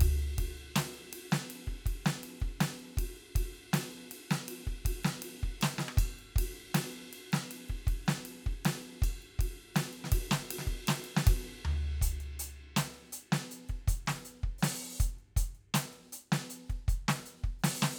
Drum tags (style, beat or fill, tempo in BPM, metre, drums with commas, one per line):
funk
beat
80 BPM
4/4
ride, ride bell, closed hi-hat, open hi-hat, hi-hat pedal, snare, cross-stick, floor tom, kick